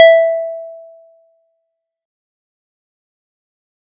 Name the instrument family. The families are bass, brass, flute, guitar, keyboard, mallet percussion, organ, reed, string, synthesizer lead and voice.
mallet percussion